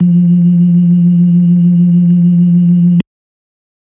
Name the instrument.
electronic organ